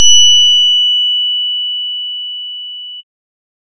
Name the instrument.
synthesizer bass